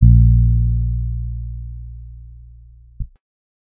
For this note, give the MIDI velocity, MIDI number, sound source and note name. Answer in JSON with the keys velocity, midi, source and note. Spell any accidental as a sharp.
{"velocity": 25, "midi": 34, "source": "synthesizer", "note": "A#1"}